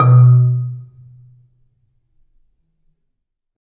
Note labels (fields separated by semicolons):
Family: mallet percussion; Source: acoustic; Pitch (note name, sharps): B2; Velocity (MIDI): 50; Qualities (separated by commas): dark, reverb